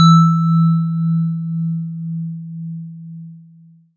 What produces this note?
acoustic mallet percussion instrument